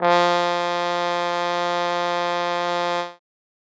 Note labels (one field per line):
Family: brass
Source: acoustic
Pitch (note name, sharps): F3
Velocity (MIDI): 127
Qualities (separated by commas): bright